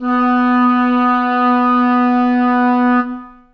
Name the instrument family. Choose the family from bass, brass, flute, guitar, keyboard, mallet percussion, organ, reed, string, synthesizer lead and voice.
reed